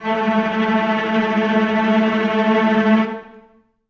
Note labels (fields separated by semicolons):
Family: string; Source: acoustic; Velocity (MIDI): 75; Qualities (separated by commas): non-linear envelope, reverb